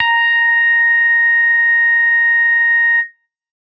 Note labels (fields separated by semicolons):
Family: bass; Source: synthesizer; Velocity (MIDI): 100